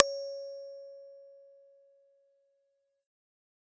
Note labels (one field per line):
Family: bass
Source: synthesizer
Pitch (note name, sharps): C#5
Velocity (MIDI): 50